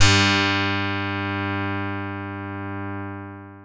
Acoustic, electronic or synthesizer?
synthesizer